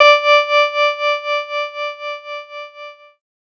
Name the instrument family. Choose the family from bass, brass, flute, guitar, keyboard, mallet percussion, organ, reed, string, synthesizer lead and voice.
keyboard